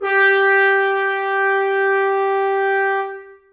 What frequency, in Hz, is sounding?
392 Hz